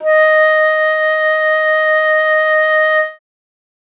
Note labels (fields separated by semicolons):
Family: reed; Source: acoustic; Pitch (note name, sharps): D#5; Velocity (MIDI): 25